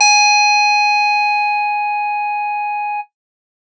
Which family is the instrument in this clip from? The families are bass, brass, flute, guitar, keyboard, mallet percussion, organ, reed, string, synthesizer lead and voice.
guitar